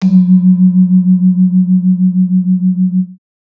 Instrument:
acoustic mallet percussion instrument